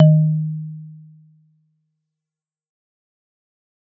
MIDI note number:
51